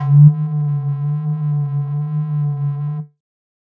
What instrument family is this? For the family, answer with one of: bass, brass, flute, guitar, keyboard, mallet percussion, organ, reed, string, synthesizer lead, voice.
flute